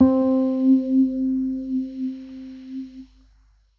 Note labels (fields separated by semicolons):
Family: keyboard; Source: electronic; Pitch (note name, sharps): C4; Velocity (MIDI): 50; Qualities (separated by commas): dark